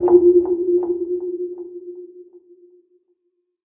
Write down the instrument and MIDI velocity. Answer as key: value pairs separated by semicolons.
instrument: synthesizer lead; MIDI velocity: 75